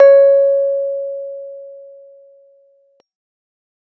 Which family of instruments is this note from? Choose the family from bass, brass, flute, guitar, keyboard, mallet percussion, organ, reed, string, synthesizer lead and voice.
keyboard